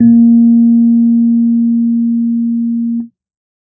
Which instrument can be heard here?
electronic keyboard